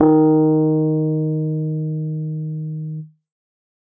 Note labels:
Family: keyboard; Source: electronic; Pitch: D#3; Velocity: 100

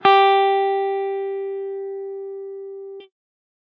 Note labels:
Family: guitar; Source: electronic; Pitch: G4; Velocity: 50; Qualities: distorted

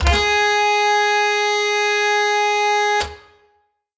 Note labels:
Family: reed; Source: acoustic; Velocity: 100; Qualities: bright

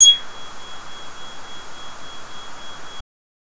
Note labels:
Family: bass; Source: synthesizer; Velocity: 75; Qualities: bright, distorted

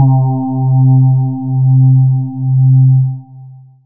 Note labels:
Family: voice; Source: synthesizer; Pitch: C3; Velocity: 75; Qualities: dark, long release

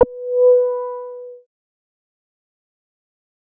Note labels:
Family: bass; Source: synthesizer; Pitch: B4; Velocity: 25; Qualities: fast decay

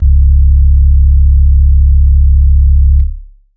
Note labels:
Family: organ; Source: electronic; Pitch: C#1; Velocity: 25; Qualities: dark

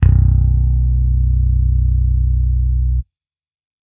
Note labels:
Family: bass; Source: electronic; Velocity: 127

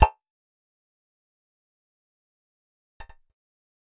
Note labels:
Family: bass; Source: synthesizer; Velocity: 50; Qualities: fast decay, percussive

